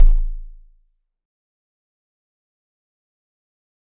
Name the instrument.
acoustic mallet percussion instrument